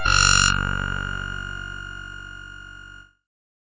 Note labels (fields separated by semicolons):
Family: keyboard; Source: synthesizer; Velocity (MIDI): 127; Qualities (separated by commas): bright, distorted